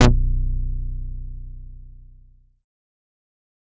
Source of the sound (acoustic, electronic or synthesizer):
synthesizer